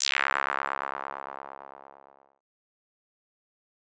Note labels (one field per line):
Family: bass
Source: synthesizer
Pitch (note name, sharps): C#2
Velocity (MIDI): 50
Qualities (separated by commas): bright, distorted, fast decay